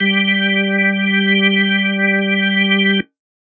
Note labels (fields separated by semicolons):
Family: organ; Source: electronic; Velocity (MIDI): 127